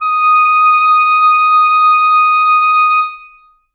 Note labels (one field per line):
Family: reed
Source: acoustic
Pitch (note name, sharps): D#6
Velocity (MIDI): 127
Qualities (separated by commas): reverb